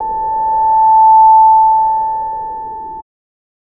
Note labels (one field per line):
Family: bass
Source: synthesizer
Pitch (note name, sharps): A5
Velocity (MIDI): 25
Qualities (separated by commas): distorted